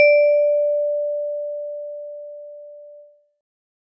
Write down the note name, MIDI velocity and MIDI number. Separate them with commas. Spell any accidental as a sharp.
D5, 75, 74